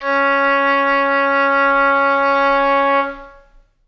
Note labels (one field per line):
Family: reed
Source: acoustic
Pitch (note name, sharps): C#4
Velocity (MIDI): 25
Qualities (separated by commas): long release, reverb